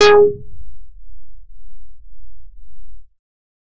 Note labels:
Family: bass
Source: synthesizer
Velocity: 127

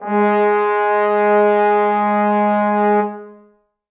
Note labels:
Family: brass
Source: acoustic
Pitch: G#3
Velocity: 100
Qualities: reverb

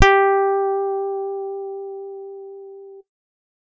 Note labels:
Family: guitar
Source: electronic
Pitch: G4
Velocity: 25

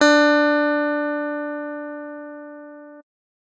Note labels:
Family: keyboard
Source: electronic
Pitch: D4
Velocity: 100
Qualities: bright

